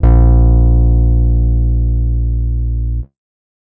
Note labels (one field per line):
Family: guitar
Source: acoustic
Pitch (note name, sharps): A#1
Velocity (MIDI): 127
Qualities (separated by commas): dark